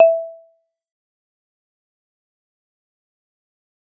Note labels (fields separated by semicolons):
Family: mallet percussion; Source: acoustic; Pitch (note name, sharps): E5; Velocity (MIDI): 127; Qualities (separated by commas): dark, fast decay, percussive, reverb